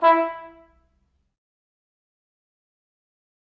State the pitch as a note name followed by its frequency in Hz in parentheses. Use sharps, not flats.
E4 (329.6 Hz)